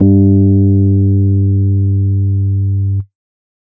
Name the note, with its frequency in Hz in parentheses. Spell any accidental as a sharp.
G2 (98 Hz)